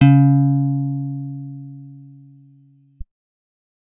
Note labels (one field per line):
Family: guitar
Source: acoustic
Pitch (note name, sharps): C#3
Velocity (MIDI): 50